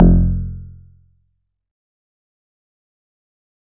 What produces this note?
acoustic guitar